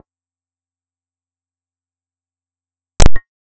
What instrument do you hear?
synthesizer bass